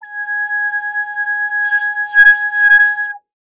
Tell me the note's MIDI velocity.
100